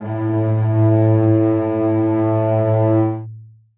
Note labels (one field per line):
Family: string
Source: acoustic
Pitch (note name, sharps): A2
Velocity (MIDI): 25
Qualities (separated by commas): long release, reverb